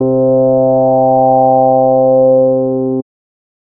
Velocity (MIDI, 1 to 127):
50